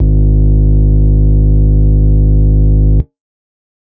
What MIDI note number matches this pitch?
32